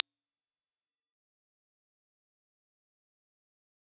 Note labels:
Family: keyboard; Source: electronic; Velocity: 127; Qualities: fast decay, percussive

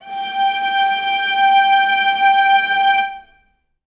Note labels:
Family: string; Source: acoustic; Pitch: G5; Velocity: 50; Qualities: reverb

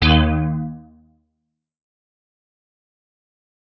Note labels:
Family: guitar; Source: electronic; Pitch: D#2; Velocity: 127; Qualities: fast decay

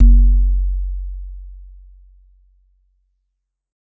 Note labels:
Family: mallet percussion; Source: acoustic; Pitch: F#1; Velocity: 100; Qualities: dark, non-linear envelope

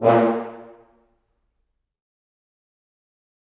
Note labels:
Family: brass; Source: acoustic; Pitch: A#2; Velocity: 127; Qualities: fast decay, percussive, reverb

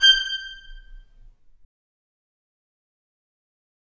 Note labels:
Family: string; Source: acoustic; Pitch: G6; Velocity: 75; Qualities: bright, fast decay, percussive, reverb

